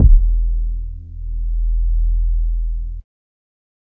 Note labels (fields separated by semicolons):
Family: bass; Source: synthesizer; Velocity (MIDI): 25